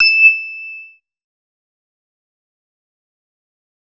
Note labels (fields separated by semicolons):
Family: bass; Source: synthesizer; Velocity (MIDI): 25; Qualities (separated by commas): distorted, fast decay